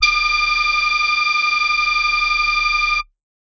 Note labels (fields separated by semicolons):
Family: voice; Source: synthesizer; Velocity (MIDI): 75; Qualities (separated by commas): multiphonic